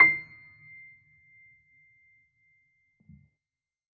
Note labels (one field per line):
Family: keyboard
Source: acoustic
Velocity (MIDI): 25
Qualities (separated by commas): percussive